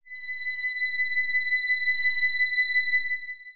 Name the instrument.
synthesizer lead